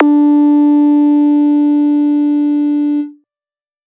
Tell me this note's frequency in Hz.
293.7 Hz